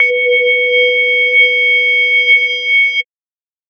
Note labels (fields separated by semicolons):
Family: mallet percussion; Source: synthesizer; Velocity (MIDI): 50; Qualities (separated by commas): multiphonic, non-linear envelope